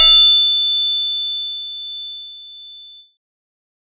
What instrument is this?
electronic keyboard